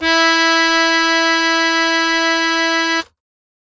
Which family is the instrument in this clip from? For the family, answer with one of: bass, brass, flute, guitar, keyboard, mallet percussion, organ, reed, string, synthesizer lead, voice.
keyboard